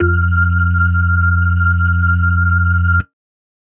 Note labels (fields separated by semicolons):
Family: organ; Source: electronic; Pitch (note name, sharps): F2; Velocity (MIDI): 50